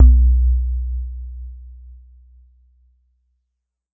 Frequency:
61.74 Hz